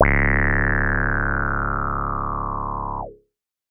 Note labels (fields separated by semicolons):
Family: bass; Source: synthesizer; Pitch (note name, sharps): C#1; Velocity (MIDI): 127